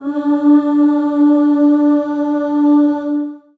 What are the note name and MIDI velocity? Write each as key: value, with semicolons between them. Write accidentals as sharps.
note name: D4; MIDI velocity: 25